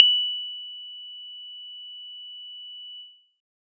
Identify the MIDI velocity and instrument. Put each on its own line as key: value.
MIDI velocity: 75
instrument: synthesizer guitar